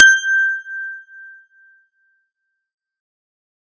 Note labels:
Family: guitar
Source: synthesizer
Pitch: G6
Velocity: 50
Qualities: bright, fast decay

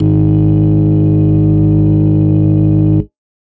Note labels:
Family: organ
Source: electronic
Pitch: G#1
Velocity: 127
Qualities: distorted

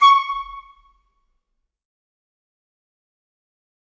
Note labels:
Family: flute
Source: acoustic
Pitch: C#6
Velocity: 75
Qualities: fast decay, percussive, reverb

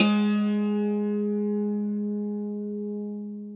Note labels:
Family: guitar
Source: acoustic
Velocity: 75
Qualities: long release, reverb

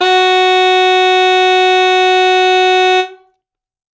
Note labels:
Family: reed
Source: acoustic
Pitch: F#4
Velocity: 127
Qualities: reverb

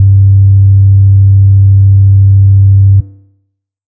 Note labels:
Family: bass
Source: synthesizer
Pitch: G2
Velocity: 50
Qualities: dark

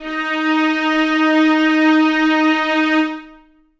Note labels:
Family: string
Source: acoustic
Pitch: D#4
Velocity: 50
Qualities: reverb

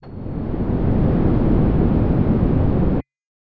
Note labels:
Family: voice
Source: synthesizer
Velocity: 50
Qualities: multiphonic

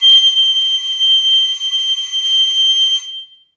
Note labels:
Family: flute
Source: acoustic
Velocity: 75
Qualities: bright, reverb

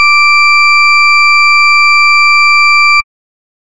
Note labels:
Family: bass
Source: synthesizer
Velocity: 127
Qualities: distorted

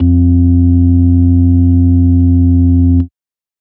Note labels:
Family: organ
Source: electronic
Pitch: F2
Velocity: 25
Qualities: dark

